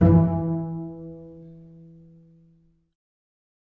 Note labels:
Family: string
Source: acoustic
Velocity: 127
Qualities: dark, reverb

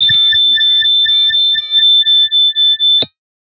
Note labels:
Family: guitar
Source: electronic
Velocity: 25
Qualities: bright, distorted

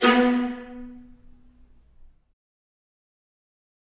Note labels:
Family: string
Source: acoustic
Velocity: 127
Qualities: fast decay, reverb

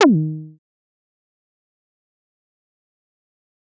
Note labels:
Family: bass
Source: synthesizer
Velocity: 127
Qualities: distorted, fast decay, percussive

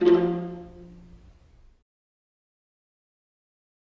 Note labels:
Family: string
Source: acoustic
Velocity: 50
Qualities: dark, fast decay, reverb

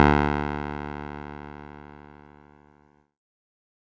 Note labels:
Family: keyboard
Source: electronic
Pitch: D2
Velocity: 25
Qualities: distorted

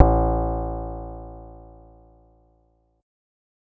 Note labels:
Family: bass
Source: synthesizer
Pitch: A1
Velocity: 127

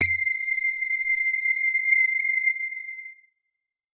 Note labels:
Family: guitar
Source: electronic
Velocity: 50

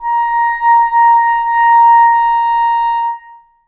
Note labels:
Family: reed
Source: acoustic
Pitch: A#5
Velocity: 50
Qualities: reverb

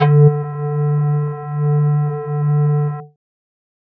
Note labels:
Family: flute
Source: synthesizer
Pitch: D3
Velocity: 75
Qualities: distorted

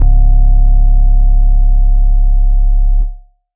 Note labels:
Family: keyboard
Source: electronic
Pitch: C#1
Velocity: 50

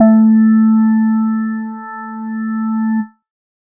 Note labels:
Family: organ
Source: electronic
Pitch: A3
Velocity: 100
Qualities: dark

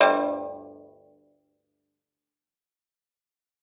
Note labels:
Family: guitar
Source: acoustic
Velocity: 75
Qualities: fast decay

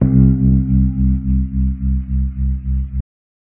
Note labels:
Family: guitar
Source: electronic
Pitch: C2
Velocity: 127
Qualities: dark, reverb

